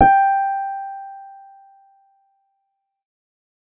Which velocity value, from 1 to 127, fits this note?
50